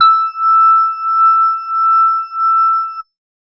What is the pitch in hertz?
1319 Hz